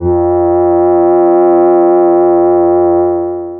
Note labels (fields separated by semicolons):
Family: voice; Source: synthesizer; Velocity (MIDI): 25; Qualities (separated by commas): distorted, long release